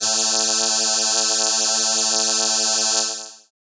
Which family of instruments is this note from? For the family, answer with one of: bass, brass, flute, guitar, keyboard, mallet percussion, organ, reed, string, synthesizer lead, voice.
keyboard